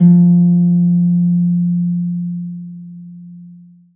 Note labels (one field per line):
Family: string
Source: acoustic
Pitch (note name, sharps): F3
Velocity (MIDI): 50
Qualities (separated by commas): long release, reverb